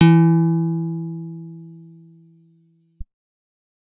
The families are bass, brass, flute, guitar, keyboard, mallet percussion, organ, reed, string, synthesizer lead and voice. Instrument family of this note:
guitar